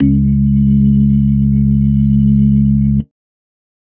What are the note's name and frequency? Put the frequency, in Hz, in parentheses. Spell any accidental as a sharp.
C#2 (69.3 Hz)